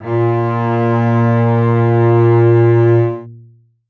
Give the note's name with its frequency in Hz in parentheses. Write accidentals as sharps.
A#2 (116.5 Hz)